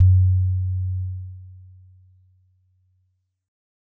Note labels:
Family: mallet percussion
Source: acoustic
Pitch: F#2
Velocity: 50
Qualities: dark

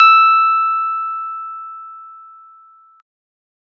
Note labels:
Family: keyboard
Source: electronic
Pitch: E6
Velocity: 100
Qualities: bright

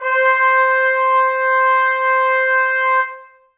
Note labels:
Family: brass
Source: acoustic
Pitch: C5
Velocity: 75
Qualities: reverb

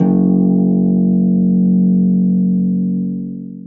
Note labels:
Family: string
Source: acoustic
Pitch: F#1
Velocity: 50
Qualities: long release, reverb

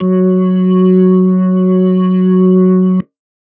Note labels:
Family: organ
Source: electronic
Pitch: F#3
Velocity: 25

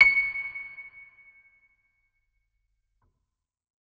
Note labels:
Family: organ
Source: electronic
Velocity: 100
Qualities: reverb

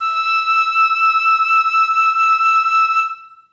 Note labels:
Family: flute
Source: acoustic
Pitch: E6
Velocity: 100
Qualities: reverb

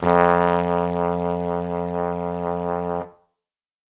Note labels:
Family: brass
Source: acoustic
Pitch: F2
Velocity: 50

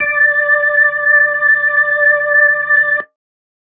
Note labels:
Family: organ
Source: electronic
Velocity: 50

